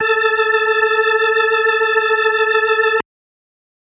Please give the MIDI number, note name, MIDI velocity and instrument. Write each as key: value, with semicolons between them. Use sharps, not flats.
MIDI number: 69; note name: A4; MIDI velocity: 50; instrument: electronic organ